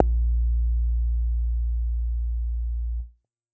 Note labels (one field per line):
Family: bass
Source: synthesizer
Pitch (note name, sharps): A#1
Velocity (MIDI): 75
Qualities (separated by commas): distorted